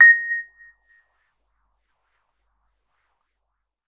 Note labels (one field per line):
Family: keyboard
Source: electronic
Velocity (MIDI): 50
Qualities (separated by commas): non-linear envelope, percussive